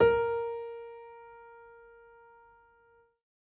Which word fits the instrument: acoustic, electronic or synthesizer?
acoustic